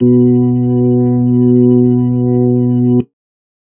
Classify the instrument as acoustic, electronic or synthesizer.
electronic